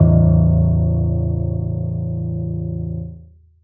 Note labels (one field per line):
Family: keyboard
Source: acoustic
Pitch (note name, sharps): A0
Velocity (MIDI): 75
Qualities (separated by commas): reverb